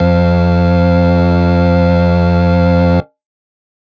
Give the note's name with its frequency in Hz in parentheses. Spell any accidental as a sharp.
F2 (87.31 Hz)